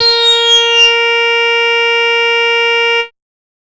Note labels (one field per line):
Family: bass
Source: synthesizer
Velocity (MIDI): 75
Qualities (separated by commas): bright, distorted, multiphonic